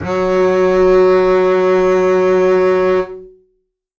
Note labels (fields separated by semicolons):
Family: string; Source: acoustic; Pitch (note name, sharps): F#3; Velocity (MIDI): 25; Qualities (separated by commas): reverb